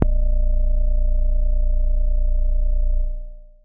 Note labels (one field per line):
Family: keyboard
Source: acoustic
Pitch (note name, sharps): A#0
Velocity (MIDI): 75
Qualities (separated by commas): long release